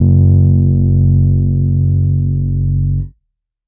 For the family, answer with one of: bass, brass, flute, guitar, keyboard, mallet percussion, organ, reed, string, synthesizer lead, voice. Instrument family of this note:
keyboard